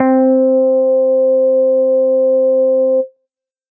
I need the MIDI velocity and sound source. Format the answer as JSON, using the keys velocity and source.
{"velocity": 100, "source": "synthesizer"}